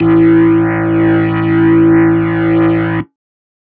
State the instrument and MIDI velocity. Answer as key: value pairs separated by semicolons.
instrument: electronic organ; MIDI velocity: 100